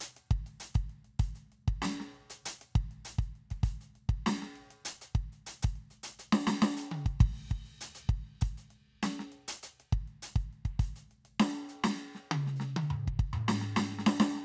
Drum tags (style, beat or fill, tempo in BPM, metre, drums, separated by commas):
hip-hop, beat, 100 BPM, 4/4, crash, closed hi-hat, hi-hat pedal, snare, high tom, mid tom, kick